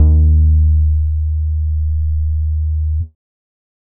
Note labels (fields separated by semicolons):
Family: bass; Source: synthesizer; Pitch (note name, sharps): D#2; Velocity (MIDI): 50